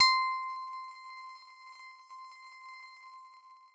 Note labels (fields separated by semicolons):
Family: guitar; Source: electronic; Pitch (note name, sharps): C6; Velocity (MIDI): 75; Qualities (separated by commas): bright